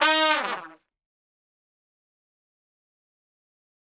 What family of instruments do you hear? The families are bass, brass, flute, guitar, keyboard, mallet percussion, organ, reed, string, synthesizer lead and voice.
brass